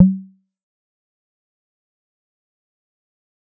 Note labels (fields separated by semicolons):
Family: bass; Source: synthesizer; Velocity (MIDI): 100; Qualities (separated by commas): fast decay, percussive